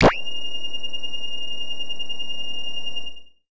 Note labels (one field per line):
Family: bass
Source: synthesizer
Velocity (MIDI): 25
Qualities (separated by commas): distorted